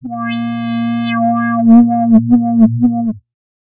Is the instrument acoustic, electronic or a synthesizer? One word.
synthesizer